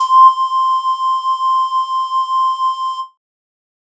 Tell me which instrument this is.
synthesizer flute